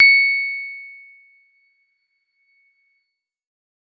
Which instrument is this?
electronic keyboard